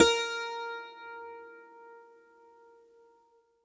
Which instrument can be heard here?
acoustic guitar